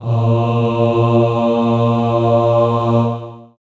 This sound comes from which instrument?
acoustic voice